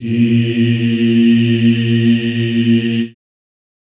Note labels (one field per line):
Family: voice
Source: acoustic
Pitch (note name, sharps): A#2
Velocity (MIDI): 100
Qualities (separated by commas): reverb